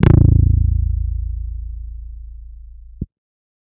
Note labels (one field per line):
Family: guitar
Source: electronic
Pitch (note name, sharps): A0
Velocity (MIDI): 50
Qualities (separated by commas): bright, distorted